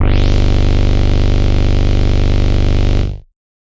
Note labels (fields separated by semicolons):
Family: bass; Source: synthesizer; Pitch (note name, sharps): G0; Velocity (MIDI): 127; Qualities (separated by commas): bright, distorted